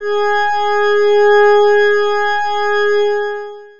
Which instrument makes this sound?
electronic organ